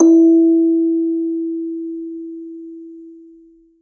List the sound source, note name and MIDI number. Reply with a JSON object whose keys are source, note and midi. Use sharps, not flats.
{"source": "acoustic", "note": "E4", "midi": 64}